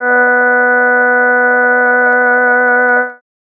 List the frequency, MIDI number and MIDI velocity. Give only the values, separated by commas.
246.9 Hz, 59, 50